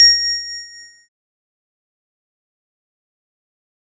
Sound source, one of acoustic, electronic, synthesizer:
electronic